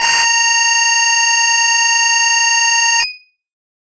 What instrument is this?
electronic guitar